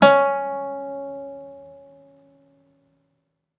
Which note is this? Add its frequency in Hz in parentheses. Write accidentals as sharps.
C#4 (277.2 Hz)